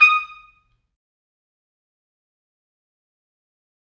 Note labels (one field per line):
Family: brass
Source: acoustic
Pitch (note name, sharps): D#6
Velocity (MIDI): 25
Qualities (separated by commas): fast decay, percussive, reverb